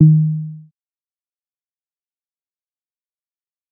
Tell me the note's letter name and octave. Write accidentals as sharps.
D#3